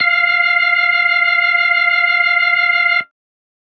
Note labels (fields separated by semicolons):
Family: organ; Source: electronic; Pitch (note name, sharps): F5; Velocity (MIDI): 75